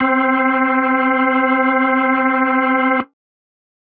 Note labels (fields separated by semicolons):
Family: organ; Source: electronic; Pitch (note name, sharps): C4; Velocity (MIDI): 50; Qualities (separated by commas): distorted